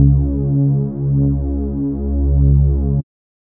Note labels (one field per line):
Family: bass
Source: synthesizer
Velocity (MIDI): 127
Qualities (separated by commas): dark